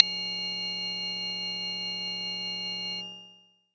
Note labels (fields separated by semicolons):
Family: bass; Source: synthesizer; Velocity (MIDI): 100; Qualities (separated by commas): multiphonic